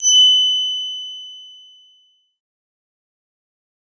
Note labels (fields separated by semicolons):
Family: synthesizer lead; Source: synthesizer; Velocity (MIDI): 127; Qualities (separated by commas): bright, distorted, fast decay